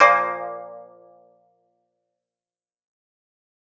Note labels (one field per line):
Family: guitar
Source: acoustic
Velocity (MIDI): 25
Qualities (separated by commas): fast decay